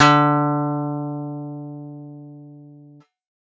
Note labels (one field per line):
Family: guitar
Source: synthesizer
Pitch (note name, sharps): D3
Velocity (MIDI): 75